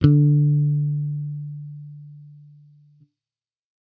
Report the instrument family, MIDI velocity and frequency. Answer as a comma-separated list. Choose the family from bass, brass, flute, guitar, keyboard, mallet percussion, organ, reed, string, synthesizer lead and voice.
bass, 100, 146.8 Hz